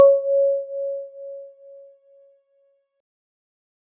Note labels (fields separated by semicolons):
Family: keyboard; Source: electronic; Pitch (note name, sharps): C#5; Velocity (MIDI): 100; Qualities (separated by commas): dark